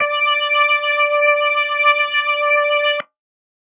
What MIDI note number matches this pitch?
74